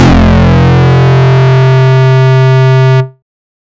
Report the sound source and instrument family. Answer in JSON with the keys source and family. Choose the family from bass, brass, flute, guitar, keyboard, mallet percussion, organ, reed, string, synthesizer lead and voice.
{"source": "synthesizer", "family": "bass"}